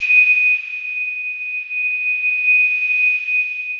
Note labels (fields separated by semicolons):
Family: mallet percussion; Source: electronic; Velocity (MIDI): 75; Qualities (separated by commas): bright, long release, non-linear envelope